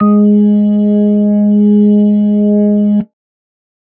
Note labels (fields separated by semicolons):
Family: organ; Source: electronic; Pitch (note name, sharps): G#3; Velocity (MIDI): 25